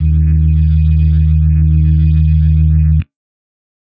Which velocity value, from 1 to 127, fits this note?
50